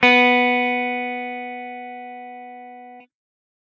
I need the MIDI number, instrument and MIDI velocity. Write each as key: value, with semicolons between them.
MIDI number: 59; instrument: electronic guitar; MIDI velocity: 100